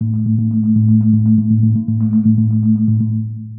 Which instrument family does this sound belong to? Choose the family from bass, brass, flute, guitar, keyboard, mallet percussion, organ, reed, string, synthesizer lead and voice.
mallet percussion